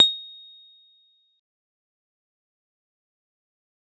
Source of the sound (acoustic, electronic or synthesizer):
electronic